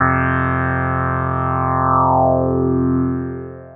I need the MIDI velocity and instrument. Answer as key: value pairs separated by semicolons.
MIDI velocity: 100; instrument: synthesizer lead